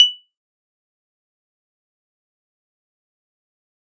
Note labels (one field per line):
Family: keyboard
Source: electronic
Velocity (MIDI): 75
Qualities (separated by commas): bright, fast decay, percussive